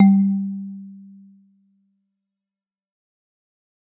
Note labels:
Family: mallet percussion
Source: acoustic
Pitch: G3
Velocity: 75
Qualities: dark, fast decay, reverb

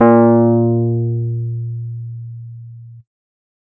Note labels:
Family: keyboard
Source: electronic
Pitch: A#2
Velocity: 75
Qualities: distorted

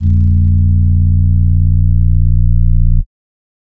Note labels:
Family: flute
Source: synthesizer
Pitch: A#0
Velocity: 127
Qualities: dark

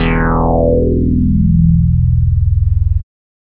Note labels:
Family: bass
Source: synthesizer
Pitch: E0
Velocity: 75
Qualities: distorted

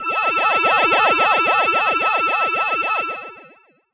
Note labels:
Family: voice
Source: synthesizer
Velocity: 25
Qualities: distorted, long release

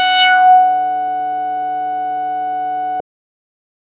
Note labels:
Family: bass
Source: synthesizer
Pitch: F#5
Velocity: 127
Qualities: distorted

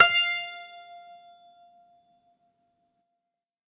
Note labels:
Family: guitar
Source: acoustic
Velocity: 100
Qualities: bright, percussive

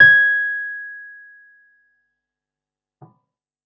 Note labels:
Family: keyboard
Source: electronic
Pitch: G#6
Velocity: 127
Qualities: fast decay

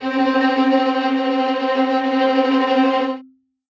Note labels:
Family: string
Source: acoustic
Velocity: 75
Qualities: bright, non-linear envelope, reverb

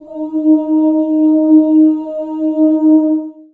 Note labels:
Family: voice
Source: acoustic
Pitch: D#4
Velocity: 100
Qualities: long release, reverb

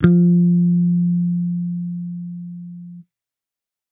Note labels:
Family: bass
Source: electronic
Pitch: F3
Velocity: 100

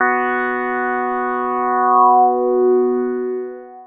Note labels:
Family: synthesizer lead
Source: synthesizer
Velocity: 100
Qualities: long release

